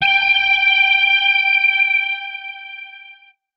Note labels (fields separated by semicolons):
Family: guitar; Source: electronic; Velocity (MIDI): 127